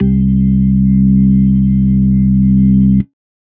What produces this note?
electronic organ